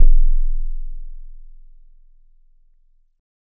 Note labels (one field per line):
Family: keyboard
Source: electronic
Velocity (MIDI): 25